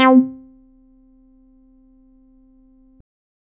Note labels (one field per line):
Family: bass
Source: synthesizer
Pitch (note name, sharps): C4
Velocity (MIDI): 50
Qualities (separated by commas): distorted, percussive